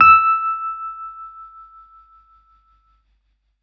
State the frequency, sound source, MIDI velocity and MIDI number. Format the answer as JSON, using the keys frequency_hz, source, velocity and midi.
{"frequency_hz": 1319, "source": "electronic", "velocity": 100, "midi": 88}